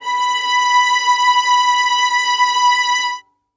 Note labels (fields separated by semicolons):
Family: string; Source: acoustic; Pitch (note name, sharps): B5; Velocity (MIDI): 100; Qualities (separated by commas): reverb